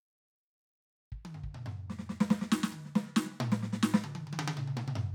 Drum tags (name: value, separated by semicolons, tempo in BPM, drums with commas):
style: New Orleans funk; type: fill; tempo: 93 BPM; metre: 4/4; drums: snare, high tom, mid tom, floor tom, kick